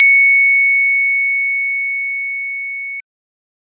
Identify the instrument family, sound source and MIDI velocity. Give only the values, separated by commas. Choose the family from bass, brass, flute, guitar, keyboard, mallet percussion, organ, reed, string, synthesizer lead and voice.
organ, electronic, 25